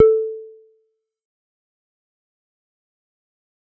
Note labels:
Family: bass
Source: synthesizer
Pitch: A4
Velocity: 25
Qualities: fast decay, percussive

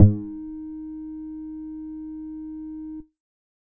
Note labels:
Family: bass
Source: synthesizer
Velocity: 25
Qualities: distorted

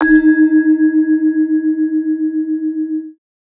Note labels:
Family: mallet percussion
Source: acoustic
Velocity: 127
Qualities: multiphonic

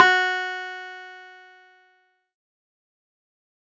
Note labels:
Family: keyboard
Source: electronic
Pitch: F#4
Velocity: 50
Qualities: distorted, fast decay

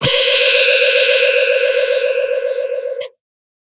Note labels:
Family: guitar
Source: electronic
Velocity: 50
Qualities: bright, distorted

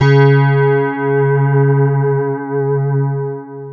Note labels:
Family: guitar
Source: electronic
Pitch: C#3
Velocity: 75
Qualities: long release, multiphonic, non-linear envelope

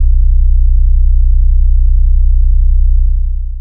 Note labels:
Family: bass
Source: synthesizer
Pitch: B0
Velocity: 25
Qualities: long release

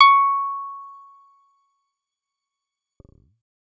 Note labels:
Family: bass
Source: synthesizer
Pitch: C#6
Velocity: 100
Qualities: fast decay

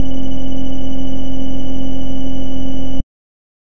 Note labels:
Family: bass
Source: synthesizer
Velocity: 75

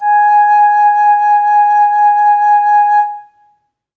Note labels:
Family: flute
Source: acoustic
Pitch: G#5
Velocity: 25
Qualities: reverb

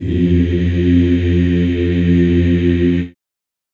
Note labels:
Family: voice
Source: acoustic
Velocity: 25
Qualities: reverb

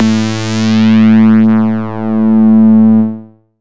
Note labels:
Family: bass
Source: synthesizer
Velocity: 100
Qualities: bright, distorted

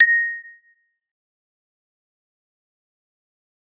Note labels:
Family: mallet percussion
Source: acoustic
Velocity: 100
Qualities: fast decay, percussive

